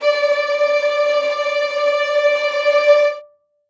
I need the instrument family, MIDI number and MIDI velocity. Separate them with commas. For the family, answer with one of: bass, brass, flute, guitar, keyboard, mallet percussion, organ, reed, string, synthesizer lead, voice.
string, 74, 127